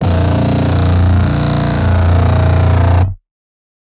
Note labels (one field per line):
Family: guitar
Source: synthesizer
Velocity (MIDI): 50